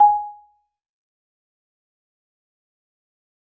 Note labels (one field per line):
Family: mallet percussion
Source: acoustic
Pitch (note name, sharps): G#5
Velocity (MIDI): 75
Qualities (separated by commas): fast decay, percussive, reverb